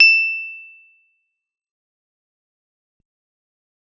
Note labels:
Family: guitar; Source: electronic; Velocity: 50; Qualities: bright, fast decay, percussive

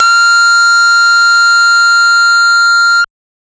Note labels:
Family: bass; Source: synthesizer; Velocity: 127; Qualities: bright, distorted, multiphonic

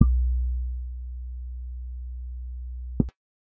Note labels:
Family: bass; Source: synthesizer; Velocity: 25

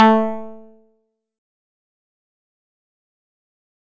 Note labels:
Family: guitar; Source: acoustic; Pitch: A3; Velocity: 50; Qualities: distorted, fast decay, percussive

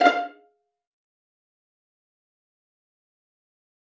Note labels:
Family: string; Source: acoustic; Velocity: 25; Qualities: fast decay, percussive, reverb

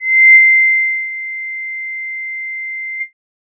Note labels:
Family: bass; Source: synthesizer; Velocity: 127

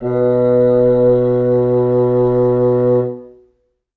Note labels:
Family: reed; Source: acoustic; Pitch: B2; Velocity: 50; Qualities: reverb

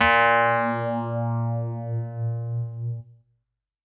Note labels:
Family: keyboard; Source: electronic; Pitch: A#2; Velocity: 127; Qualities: distorted

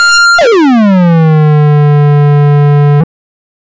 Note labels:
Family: bass; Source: synthesizer; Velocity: 127; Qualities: bright, distorted, non-linear envelope

